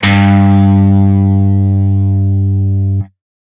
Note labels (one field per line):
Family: guitar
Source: electronic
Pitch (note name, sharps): G2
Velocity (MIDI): 100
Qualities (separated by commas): bright, distorted